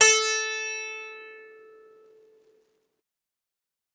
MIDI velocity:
50